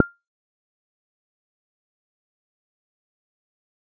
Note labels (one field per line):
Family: bass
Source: synthesizer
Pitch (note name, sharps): F6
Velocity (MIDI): 50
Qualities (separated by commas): fast decay, percussive